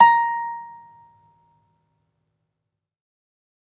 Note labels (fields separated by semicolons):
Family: guitar; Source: acoustic; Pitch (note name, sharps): A#5; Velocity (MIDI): 75; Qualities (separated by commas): fast decay, reverb